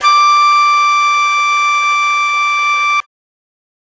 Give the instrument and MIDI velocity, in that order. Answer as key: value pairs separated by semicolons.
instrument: acoustic flute; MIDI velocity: 127